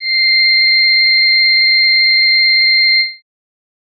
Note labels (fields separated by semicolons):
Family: organ; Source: electronic; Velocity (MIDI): 50; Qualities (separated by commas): bright